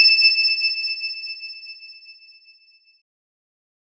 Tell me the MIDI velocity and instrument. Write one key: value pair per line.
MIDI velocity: 127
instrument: electronic keyboard